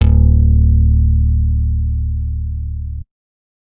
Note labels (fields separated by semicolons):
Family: guitar; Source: acoustic; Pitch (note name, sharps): D1; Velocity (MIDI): 75